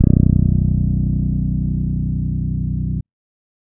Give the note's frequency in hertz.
30.87 Hz